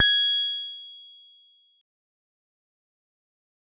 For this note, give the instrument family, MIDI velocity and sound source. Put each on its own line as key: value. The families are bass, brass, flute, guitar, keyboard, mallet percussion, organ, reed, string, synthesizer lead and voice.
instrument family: mallet percussion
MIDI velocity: 50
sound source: acoustic